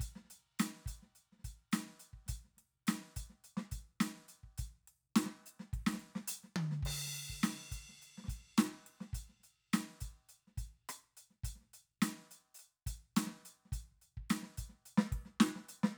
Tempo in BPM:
105 BPM